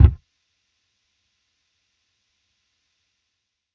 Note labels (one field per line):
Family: bass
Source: electronic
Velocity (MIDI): 75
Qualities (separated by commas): percussive